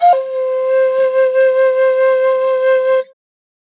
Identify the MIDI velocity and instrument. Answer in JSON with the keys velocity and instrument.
{"velocity": 127, "instrument": "acoustic flute"}